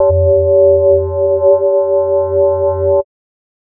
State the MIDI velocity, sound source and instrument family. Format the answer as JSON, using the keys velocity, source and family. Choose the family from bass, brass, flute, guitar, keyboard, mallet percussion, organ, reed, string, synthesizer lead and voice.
{"velocity": 50, "source": "synthesizer", "family": "mallet percussion"}